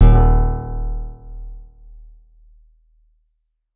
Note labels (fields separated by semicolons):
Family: guitar; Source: acoustic; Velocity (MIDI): 100